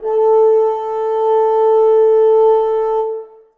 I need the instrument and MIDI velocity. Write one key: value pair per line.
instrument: acoustic reed instrument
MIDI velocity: 50